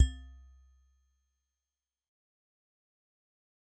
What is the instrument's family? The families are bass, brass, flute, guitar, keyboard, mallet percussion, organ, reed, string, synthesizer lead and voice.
mallet percussion